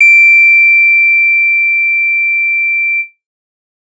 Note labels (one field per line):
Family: guitar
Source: electronic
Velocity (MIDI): 25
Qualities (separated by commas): bright